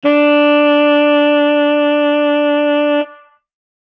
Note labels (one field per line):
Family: reed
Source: acoustic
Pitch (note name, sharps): D4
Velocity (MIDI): 75